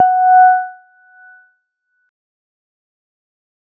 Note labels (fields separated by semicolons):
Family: mallet percussion; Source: electronic; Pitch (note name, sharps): F#5; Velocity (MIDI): 50; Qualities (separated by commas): fast decay